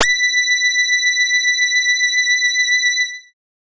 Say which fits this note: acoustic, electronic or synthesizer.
synthesizer